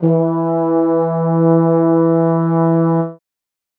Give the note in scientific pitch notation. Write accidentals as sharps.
E3